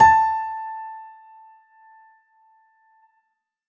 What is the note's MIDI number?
81